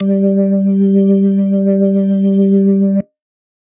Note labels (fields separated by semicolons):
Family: organ; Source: electronic; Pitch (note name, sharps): G3; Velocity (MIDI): 50